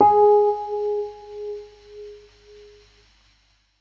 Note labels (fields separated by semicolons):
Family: keyboard; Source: electronic; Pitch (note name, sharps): G#4; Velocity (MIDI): 50